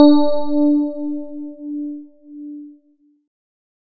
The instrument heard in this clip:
electronic keyboard